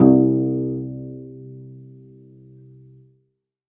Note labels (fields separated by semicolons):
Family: string; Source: acoustic; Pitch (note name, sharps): C2; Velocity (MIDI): 127; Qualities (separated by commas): dark, reverb